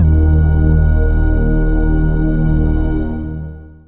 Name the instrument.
synthesizer lead